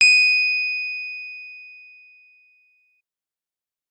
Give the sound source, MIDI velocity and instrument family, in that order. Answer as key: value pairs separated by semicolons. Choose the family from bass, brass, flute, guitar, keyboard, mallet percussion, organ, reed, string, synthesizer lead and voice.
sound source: electronic; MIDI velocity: 100; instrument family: keyboard